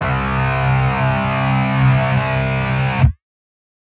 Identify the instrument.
synthesizer guitar